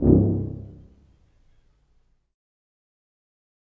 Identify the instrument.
acoustic brass instrument